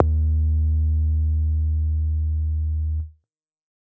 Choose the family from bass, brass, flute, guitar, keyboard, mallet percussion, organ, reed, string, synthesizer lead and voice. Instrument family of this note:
bass